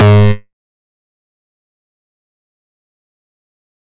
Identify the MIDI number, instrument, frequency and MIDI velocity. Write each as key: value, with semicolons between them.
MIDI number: 44; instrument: synthesizer bass; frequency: 103.8 Hz; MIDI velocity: 127